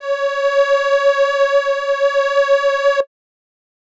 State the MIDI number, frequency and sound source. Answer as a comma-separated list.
73, 554.4 Hz, acoustic